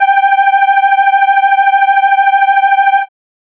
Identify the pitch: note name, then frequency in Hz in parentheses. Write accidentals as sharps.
G5 (784 Hz)